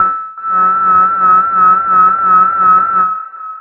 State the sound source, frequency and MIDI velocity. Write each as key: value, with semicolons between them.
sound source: synthesizer; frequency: 1319 Hz; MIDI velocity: 127